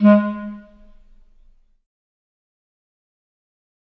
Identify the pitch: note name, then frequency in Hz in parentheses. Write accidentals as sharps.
G#3 (207.7 Hz)